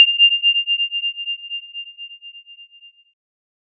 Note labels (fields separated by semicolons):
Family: keyboard; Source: synthesizer; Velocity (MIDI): 25; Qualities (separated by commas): bright